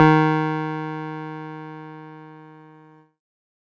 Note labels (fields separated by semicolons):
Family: keyboard; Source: electronic; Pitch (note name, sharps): D#3; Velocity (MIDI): 100; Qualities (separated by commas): distorted